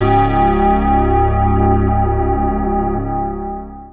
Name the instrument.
electronic guitar